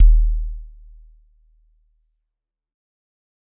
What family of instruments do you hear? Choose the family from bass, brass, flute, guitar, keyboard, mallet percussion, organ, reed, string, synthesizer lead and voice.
mallet percussion